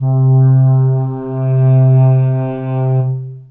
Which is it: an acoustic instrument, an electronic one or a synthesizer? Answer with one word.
acoustic